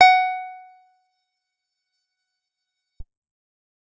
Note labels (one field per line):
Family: guitar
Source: acoustic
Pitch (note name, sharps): F#5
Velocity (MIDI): 75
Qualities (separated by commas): percussive